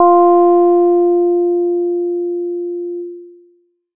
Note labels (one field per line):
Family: bass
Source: synthesizer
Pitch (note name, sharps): F4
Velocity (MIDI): 25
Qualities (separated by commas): distorted